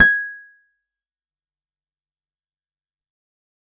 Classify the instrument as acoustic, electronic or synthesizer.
acoustic